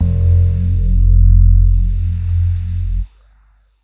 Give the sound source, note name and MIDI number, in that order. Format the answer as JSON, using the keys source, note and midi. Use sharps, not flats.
{"source": "electronic", "note": "F1", "midi": 29}